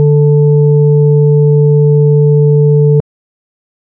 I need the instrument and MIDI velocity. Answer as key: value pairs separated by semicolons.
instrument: electronic organ; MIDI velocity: 50